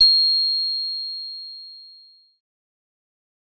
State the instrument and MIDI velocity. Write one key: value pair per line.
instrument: synthesizer bass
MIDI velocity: 127